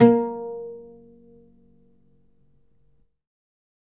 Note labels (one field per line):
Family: guitar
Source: acoustic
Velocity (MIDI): 127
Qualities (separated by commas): reverb